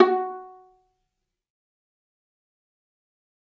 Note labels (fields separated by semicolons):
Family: string; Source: acoustic; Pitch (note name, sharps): F#4; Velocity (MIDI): 127; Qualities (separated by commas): fast decay, percussive, reverb